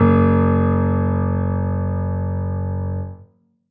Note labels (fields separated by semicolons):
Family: keyboard; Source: acoustic; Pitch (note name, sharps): F#1; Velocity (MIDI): 100